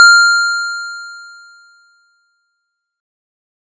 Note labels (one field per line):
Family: keyboard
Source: electronic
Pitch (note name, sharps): F6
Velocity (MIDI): 127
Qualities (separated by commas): bright, distorted